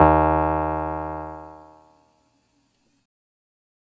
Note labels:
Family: keyboard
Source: electronic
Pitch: D#2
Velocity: 75

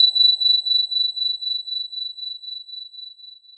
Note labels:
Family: mallet percussion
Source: electronic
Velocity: 25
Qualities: bright, long release

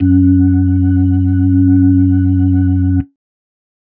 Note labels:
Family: organ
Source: electronic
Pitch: F#2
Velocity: 50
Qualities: dark

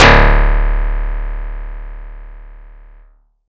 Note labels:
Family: guitar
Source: acoustic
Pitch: D1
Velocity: 127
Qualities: bright

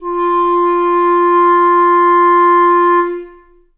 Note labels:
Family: reed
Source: acoustic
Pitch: F4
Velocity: 50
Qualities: long release, reverb

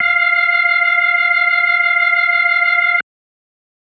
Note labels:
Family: organ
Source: electronic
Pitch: F5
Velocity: 127

